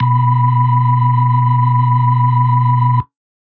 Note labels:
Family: organ; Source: electronic; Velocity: 25

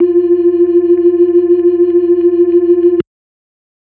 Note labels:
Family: organ; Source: electronic; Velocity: 100; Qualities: dark

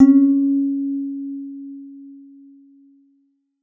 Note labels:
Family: guitar; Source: electronic; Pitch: C#4; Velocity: 75; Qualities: dark, reverb

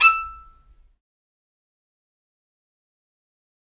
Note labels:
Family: string; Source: acoustic; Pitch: E6; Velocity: 25; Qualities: fast decay, percussive, reverb

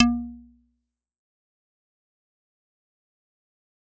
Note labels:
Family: mallet percussion; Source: acoustic; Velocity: 127; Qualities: fast decay, percussive

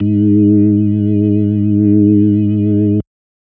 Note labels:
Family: organ; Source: electronic; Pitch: G#2; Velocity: 127

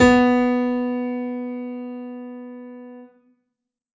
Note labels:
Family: keyboard; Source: acoustic; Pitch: B3; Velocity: 127; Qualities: reverb

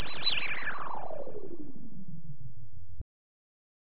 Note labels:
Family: bass; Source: synthesizer; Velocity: 127; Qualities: bright, distorted

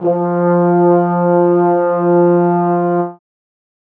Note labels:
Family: brass; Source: acoustic; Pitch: F3; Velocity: 25; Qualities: reverb

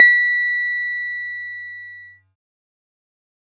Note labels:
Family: keyboard; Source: electronic; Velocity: 50; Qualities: fast decay

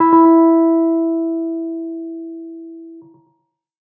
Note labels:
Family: keyboard; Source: electronic; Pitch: E4; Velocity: 75; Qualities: tempo-synced

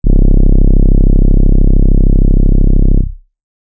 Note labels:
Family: keyboard; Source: electronic; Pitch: C1; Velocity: 75; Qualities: dark

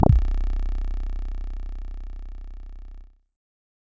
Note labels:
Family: bass; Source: synthesizer; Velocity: 25; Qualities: distorted

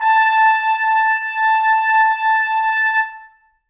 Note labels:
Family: brass; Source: acoustic; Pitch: A5; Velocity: 75; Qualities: reverb

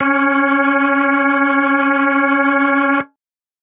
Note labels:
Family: organ; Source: electronic; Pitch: C#4; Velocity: 25; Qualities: distorted

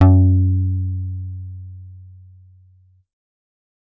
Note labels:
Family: bass; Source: synthesizer; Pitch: F#2; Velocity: 25

